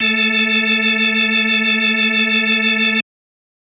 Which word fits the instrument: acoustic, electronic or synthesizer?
electronic